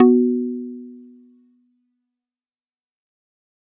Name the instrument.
acoustic mallet percussion instrument